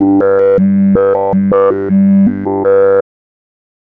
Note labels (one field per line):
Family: bass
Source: synthesizer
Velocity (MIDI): 100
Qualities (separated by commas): tempo-synced